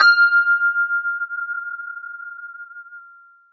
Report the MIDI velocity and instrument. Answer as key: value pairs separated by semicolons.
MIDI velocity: 127; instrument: electronic guitar